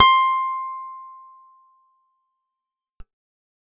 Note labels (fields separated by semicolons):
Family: guitar; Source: acoustic; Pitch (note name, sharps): C6; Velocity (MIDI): 75; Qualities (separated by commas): fast decay